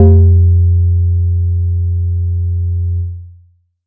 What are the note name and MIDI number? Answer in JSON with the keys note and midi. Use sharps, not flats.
{"note": "F2", "midi": 41}